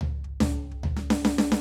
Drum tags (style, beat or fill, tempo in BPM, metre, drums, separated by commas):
punk, fill, 144 BPM, 4/4, snare, floor tom, kick